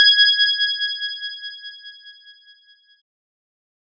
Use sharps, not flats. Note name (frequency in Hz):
G#6 (1661 Hz)